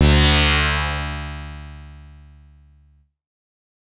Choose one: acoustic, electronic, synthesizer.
synthesizer